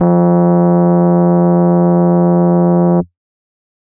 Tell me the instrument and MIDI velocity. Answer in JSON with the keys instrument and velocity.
{"instrument": "electronic organ", "velocity": 127}